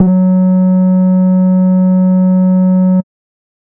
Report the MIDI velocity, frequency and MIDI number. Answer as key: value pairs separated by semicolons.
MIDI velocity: 100; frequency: 185 Hz; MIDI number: 54